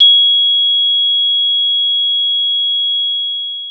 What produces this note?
acoustic mallet percussion instrument